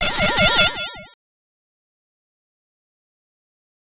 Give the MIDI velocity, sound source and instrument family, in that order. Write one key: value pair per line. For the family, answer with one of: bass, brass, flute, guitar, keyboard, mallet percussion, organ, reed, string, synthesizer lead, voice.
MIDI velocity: 100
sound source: synthesizer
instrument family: bass